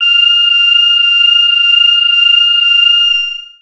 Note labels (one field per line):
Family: bass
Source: synthesizer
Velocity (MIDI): 75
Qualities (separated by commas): distorted, long release, multiphonic